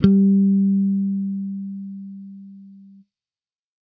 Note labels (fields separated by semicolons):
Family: bass; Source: electronic; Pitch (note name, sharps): G3; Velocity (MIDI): 75